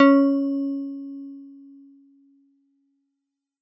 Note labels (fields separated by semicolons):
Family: keyboard; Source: electronic; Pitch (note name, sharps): C#4; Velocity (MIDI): 75